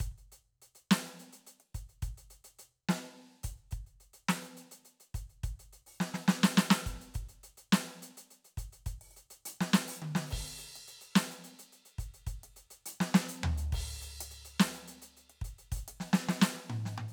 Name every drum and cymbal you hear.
crash, closed hi-hat, open hi-hat, hi-hat pedal, snare, cross-stick, high tom, mid tom, floor tom and kick